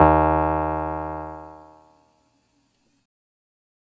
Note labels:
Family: keyboard; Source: electronic; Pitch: D#2; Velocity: 100

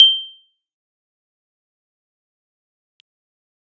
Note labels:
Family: keyboard; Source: electronic; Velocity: 50; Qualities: bright, fast decay, percussive

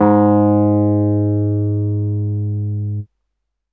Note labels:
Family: keyboard; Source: electronic; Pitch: G#2; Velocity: 100; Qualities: distorted

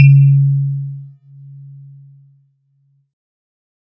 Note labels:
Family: keyboard; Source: synthesizer; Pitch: C#3; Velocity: 127

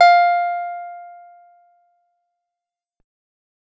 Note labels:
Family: guitar; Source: acoustic; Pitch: F5; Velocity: 100; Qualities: fast decay

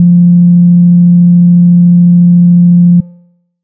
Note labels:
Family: bass; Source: synthesizer; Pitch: F3; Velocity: 127; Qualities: dark

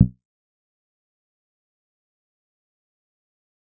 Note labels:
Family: guitar; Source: electronic; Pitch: B1; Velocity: 25; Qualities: fast decay, percussive

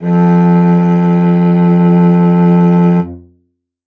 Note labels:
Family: string; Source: acoustic; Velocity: 25; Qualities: reverb

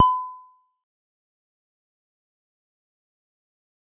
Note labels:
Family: bass; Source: synthesizer; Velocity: 50; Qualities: fast decay, percussive

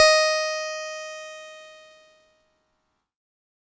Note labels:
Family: keyboard; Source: electronic; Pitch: D#5; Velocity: 50; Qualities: bright, distorted

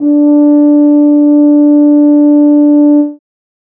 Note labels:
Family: brass; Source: acoustic; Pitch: D4; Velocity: 50; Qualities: dark

